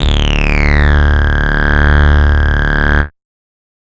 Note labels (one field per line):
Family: bass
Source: synthesizer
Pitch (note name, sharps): D1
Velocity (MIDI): 100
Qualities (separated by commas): bright, distorted, multiphonic